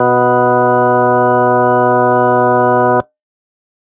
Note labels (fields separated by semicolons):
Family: organ; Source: electronic; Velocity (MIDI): 50